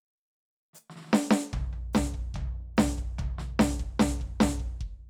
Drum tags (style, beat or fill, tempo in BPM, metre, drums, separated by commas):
hip-hop, fill, 75 BPM, 4/4, hi-hat pedal, snare, floor tom, kick